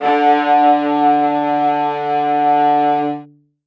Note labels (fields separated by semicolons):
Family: string; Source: acoustic; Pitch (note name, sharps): D3; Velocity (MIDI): 127; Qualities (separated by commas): reverb